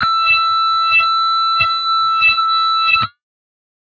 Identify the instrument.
synthesizer guitar